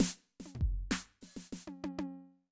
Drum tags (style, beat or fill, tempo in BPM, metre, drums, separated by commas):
Brazilian baião, fill, 95 BPM, 4/4, closed hi-hat, hi-hat pedal, snare, high tom, floor tom, kick